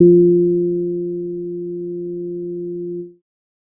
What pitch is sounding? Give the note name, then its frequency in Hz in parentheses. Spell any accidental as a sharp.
F3 (174.6 Hz)